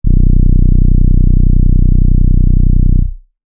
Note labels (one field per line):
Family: keyboard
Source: electronic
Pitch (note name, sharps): B0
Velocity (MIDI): 50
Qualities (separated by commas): dark